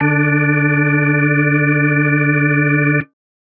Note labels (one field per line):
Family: organ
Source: electronic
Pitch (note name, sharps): D3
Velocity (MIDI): 50